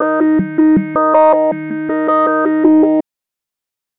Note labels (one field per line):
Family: bass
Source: synthesizer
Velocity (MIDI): 25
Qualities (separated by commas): tempo-synced